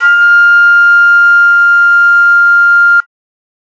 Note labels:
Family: flute; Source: acoustic; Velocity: 100; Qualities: bright

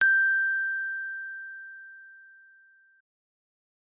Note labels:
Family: keyboard; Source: electronic; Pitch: G6; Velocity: 75; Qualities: bright

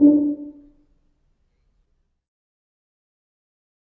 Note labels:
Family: brass; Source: acoustic; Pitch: D4; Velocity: 50; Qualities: dark, fast decay, percussive, reverb

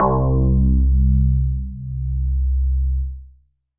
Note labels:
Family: synthesizer lead; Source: synthesizer; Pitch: C2; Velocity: 25

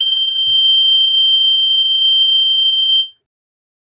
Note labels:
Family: reed; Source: acoustic; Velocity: 75; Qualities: bright, reverb

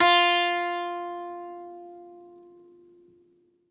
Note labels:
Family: guitar; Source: acoustic; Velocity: 50; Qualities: bright

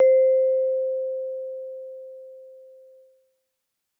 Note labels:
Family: mallet percussion; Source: acoustic; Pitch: C5; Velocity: 100

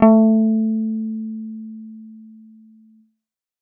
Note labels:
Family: bass; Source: synthesizer; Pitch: A3; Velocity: 50; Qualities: dark

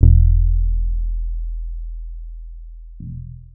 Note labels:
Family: guitar; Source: electronic; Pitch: E1; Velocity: 25; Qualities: long release

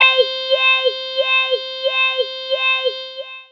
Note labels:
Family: voice; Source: synthesizer; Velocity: 127; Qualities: long release, non-linear envelope, tempo-synced

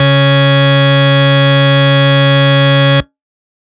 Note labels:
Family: organ; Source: electronic; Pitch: C#3; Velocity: 127; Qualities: distorted

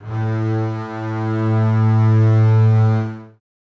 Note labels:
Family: string; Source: acoustic; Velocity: 127; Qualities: reverb

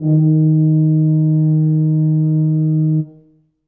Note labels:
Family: brass; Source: acoustic; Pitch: D#3; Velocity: 100; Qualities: dark, reverb

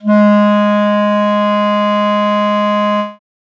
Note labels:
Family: reed; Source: acoustic; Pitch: G#3; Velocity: 127; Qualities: dark

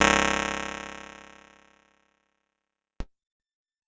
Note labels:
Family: keyboard; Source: electronic; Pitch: C#1; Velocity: 50; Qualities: bright, fast decay

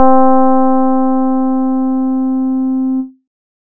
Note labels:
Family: keyboard; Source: electronic; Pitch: C4; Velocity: 127

